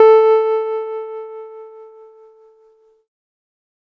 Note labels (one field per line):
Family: keyboard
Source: electronic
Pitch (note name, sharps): A4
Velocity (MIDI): 50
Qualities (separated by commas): distorted